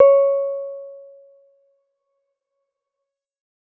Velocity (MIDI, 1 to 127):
50